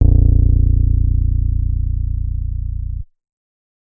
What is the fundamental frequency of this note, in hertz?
29.14 Hz